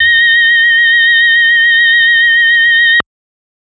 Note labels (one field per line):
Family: organ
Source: electronic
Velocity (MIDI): 127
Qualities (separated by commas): multiphonic